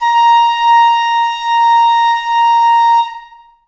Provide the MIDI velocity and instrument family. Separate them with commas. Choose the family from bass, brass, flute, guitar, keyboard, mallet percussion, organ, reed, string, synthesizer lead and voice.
127, flute